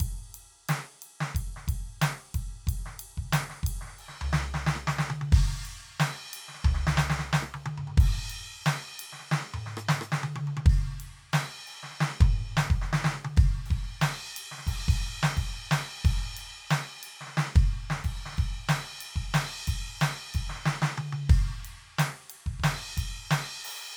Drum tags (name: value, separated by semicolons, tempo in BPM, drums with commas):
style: rock; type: beat; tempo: 90 BPM; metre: 4/4; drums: crash, ride, open hi-hat, hi-hat pedal, snare, cross-stick, high tom, mid tom, floor tom, kick